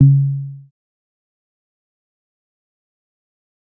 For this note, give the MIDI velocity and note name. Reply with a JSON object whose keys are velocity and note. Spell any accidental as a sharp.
{"velocity": 127, "note": "C#3"}